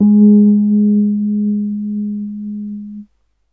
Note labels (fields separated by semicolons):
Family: keyboard; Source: electronic; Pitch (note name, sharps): G#3; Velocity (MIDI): 50; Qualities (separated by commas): dark